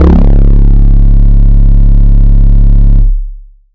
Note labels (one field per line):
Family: bass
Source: synthesizer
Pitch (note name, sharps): C#1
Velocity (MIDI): 127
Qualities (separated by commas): bright, distorted, long release